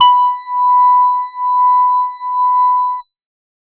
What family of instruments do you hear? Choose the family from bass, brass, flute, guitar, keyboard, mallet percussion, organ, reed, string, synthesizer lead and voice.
organ